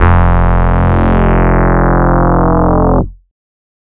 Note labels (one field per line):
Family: bass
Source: synthesizer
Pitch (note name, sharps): F1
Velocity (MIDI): 127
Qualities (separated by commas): bright, distorted